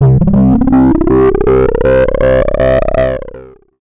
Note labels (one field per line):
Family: bass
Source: synthesizer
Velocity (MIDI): 50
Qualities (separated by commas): distorted, long release, multiphonic, tempo-synced